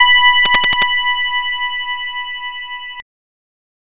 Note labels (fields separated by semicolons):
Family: bass; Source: synthesizer; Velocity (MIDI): 127; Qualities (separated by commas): bright, distorted, multiphonic